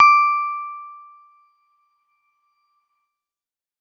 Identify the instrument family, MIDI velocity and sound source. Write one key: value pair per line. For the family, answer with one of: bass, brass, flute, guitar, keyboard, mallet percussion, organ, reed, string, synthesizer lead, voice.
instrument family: keyboard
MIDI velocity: 100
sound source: electronic